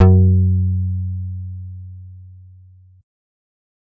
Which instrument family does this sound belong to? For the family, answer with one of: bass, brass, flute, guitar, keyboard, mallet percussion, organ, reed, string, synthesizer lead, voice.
bass